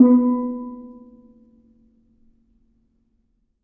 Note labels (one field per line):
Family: mallet percussion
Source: acoustic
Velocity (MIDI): 100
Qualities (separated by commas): reverb